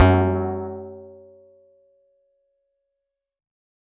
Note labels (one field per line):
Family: guitar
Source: electronic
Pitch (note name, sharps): F#2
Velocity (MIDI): 75